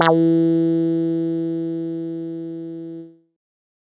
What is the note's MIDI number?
52